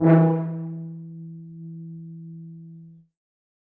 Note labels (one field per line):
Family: brass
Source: acoustic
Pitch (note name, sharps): E3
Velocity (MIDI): 100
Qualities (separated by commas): reverb